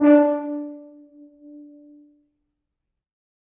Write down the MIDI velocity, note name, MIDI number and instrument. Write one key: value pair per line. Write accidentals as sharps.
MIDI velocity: 75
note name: D4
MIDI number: 62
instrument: acoustic brass instrument